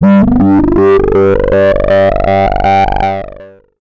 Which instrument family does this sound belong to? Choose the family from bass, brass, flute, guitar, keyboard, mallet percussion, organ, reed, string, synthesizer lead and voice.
bass